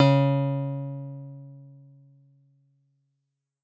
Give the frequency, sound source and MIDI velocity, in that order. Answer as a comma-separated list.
138.6 Hz, synthesizer, 100